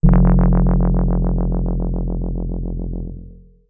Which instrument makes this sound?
electronic keyboard